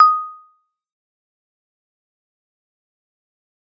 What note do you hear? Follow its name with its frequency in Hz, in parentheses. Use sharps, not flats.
D#6 (1245 Hz)